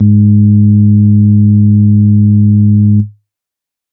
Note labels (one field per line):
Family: organ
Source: electronic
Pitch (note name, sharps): G#2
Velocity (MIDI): 127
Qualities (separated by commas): dark